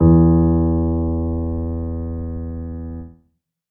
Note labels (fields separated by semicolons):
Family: keyboard; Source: acoustic; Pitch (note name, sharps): E2; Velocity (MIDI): 25; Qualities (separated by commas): reverb